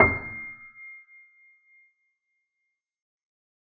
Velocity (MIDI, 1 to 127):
25